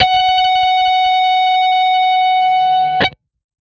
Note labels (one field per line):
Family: guitar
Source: electronic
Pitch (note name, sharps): F#5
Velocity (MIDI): 75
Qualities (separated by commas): distorted